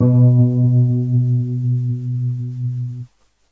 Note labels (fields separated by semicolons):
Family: keyboard; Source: electronic; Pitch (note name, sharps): B2; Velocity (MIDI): 50; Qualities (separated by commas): dark